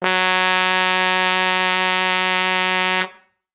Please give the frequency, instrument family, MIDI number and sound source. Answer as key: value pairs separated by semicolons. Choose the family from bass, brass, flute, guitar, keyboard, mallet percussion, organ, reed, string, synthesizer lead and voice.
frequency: 185 Hz; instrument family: brass; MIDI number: 54; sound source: acoustic